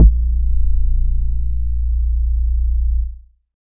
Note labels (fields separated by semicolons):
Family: bass; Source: synthesizer; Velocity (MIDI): 25; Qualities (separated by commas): distorted